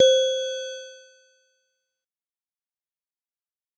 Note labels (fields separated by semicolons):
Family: mallet percussion; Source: acoustic; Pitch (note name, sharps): C5; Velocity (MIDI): 75; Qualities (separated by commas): fast decay